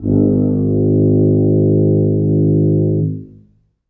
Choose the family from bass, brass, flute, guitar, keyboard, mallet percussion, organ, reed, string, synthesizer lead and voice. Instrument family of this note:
brass